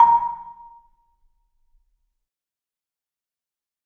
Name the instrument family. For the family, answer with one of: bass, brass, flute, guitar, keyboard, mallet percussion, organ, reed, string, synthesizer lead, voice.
mallet percussion